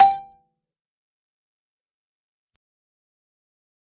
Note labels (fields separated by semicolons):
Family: mallet percussion; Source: acoustic; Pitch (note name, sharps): G5; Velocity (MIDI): 75; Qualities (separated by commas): distorted, fast decay, percussive, reverb